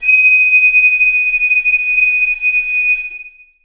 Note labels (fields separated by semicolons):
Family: flute; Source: acoustic; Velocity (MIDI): 25; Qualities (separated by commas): bright, long release, reverb